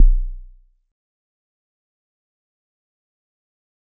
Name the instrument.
acoustic mallet percussion instrument